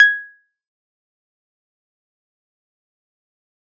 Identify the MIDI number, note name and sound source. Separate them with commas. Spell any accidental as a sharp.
92, G#6, electronic